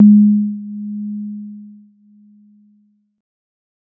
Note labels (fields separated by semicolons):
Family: keyboard; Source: electronic; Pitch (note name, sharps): G#3; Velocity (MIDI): 50; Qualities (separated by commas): dark